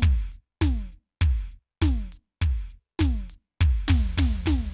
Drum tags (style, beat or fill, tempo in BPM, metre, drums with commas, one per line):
rock
beat
102 BPM
4/4
crash, closed hi-hat, hi-hat pedal, snare, floor tom, kick